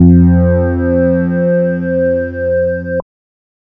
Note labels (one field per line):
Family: bass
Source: synthesizer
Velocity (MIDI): 75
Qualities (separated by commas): distorted, multiphonic